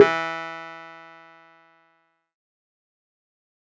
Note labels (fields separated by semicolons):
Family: keyboard; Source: electronic; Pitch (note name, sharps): E3; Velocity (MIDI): 75; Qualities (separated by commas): distorted, fast decay